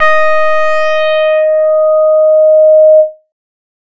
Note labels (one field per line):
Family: bass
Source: synthesizer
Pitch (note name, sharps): D#5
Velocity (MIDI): 100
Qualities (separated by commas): distorted